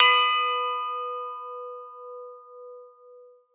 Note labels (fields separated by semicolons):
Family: mallet percussion; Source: acoustic; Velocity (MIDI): 75; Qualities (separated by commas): reverb